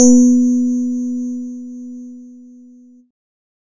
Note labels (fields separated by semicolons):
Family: keyboard; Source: electronic; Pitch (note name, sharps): B3; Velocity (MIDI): 127; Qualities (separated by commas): bright, distorted